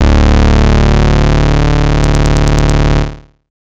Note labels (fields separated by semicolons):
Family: bass; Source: synthesizer; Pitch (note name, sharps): D1; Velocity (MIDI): 25; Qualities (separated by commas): bright, distorted